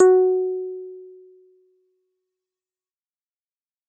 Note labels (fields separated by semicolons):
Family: keyboard; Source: electronic; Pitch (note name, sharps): F#4; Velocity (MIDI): 25; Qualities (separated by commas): distorted, fast decay